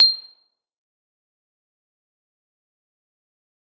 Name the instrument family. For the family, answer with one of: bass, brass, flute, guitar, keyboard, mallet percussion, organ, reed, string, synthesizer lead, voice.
mallet percussion